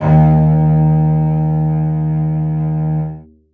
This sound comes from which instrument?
acoustic string instrument